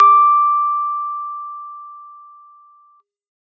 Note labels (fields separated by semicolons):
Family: keyboard; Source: acoustic; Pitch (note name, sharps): D6; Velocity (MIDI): 127